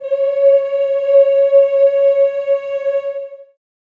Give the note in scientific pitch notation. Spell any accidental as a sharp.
C#5